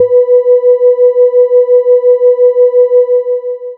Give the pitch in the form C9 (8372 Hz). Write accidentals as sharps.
B4 (493.9 Hz)